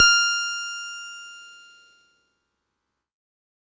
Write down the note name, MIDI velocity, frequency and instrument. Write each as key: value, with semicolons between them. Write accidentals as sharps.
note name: F6; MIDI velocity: 75; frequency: 1397 Hz; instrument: electronic keyboard